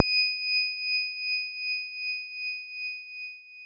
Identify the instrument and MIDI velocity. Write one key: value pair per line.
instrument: electronic guitar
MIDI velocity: 127